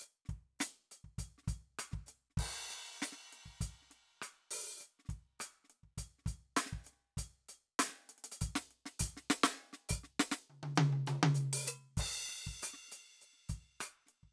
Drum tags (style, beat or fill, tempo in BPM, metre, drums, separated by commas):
funk, beat, 100 BPM, 4/4, crash, closed hi-hat, open hi-hat, hi-hat pedal, percussion, snare, cross-stick, high tom, kick